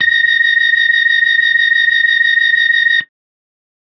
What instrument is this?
electronic organ